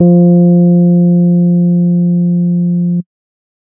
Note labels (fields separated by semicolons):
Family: keyboard; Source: electronic; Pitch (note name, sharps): F3; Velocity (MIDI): 75; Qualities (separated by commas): dark